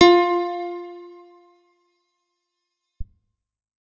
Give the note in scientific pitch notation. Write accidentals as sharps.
F4